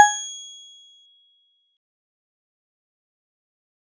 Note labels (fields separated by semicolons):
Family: mallet percussion; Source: acoustic; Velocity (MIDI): 25; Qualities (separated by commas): fast decay, percussive